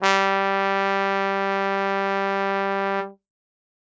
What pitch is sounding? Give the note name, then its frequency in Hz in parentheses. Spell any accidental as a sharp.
G3 (196 Hz)